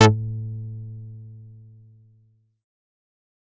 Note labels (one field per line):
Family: bass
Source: synthesizer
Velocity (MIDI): 127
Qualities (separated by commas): distorted, fast decay